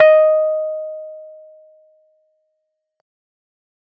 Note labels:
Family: keyboard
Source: electronic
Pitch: D#5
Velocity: 100

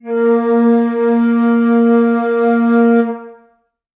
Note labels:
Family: flute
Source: acoustic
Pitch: A#3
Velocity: 75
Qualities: reverb

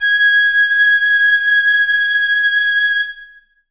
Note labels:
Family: flute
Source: acoustic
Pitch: G#6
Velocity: 127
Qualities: reverb

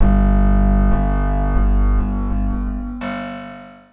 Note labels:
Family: guitar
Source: acoustic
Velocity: 75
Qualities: reverb

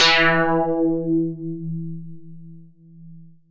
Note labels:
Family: synthesizer lead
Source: synthesizer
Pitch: E3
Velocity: 127

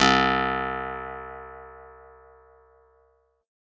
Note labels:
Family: guitar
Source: acoustic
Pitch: C2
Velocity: 75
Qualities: bright

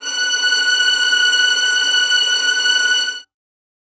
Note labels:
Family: string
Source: acoustic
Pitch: F#6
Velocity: 100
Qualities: reverb

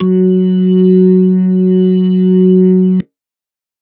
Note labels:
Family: organ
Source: electronic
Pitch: F#3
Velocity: 25

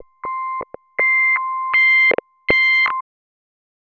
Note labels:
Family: bass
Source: synthesizer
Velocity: 50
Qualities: tempo-synced

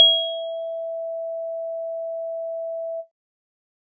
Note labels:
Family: keyboard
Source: electronic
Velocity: 127

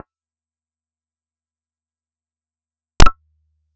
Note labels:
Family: bass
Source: synthesizer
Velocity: 100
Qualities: percussive, reverb

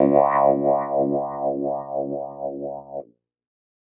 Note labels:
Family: keyboard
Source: electronic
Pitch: C#2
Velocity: 100

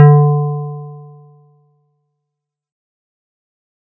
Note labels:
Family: keyboard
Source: electronic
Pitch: D3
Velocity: 75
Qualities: fast decay

